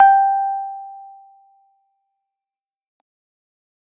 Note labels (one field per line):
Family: keyboard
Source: electronic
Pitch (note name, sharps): G5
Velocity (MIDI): 75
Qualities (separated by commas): fast decay